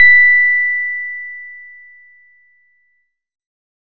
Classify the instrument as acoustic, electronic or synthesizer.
acoustic